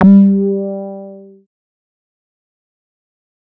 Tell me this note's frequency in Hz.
196 Hz